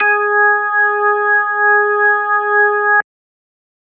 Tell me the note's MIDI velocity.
25